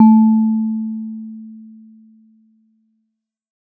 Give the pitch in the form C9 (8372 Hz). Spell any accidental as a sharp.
A3 (220 Hz)